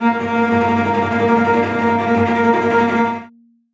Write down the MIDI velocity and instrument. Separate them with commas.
127, acoustic string instrument